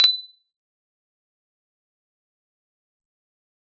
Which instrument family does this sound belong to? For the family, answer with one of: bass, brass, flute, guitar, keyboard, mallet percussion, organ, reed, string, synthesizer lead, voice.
guitar